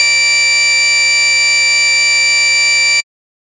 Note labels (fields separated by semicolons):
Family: bass; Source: synthesizer; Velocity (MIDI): 75; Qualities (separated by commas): bright, distorted